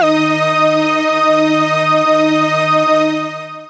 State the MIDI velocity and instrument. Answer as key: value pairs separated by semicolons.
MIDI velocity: 25; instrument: synthesizer lead